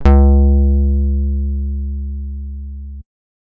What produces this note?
electronic guitar